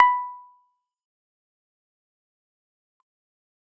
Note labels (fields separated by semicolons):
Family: keyboard; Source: electronic; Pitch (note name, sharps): B5; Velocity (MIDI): 25; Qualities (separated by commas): fast decay, percussive